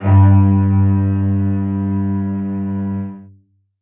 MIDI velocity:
127